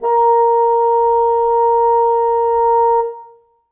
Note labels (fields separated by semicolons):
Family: reed; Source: acoustic; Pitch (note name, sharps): A#4; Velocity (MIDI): 25; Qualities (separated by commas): reverb